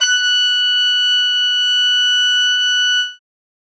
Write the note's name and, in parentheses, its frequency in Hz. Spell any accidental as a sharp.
F#6 (1480 Hz)